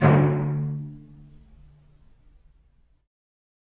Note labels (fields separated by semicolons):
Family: string; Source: acoustic; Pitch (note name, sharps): D2; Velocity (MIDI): 25; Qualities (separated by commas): reverb